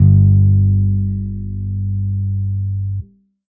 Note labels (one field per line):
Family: bass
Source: electronic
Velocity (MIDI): 75